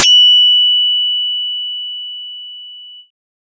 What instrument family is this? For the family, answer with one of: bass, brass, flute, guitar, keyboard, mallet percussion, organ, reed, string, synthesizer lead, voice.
bass